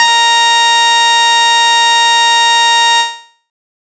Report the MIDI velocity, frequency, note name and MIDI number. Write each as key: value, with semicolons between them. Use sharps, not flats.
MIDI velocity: 50; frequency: 932.3 Hz; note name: A#5; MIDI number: 82